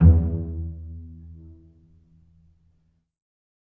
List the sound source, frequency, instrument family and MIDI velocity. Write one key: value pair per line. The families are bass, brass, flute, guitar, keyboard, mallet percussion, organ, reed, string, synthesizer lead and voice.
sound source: acoustic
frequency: 82.41 Hz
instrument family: string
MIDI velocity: 100